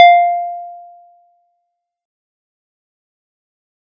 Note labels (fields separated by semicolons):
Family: mallet percussion; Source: acoustic; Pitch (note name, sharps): F5; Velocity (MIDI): 100; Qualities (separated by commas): fast decay